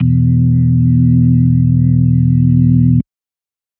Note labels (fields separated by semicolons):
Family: organ; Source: electronic; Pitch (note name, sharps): E1; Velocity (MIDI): 100; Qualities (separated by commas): dark